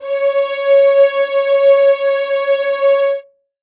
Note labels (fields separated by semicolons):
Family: string; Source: acoustic; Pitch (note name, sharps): C#5; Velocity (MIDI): 50; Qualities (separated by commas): reverb